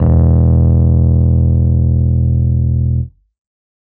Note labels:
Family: keyboard; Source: electronic; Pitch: E1; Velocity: 127; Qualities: distorted

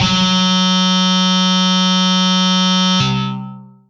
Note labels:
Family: guitar; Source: electronic; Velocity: 127; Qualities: bright, distorted, long release

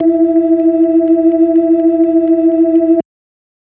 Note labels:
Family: organ; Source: electronic; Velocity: 127; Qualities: dark

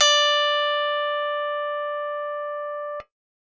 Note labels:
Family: keyboard; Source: electronic; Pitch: D5; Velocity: 25

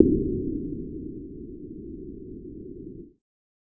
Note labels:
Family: bass; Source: synthesizer; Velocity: 127

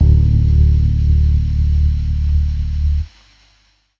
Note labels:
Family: keyboard; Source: electronic; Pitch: D1; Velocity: 25; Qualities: dark

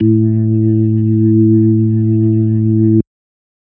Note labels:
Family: organ; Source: electronic; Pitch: A2; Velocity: 25

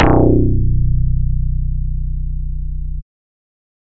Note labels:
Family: bass; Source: synthesizer; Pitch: B0; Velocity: 75

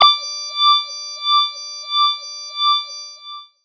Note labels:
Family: voice; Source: synthesizer; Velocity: 127; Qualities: long release, non-linear envelope, tempo-synced

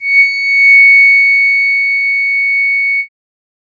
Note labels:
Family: keyboard; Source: synthesizer; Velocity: 25

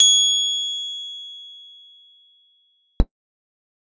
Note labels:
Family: keyboard; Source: electronic; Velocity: 50; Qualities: bright

